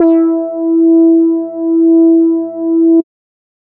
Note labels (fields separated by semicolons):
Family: bass; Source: synthesizer; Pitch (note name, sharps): E4; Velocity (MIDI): 75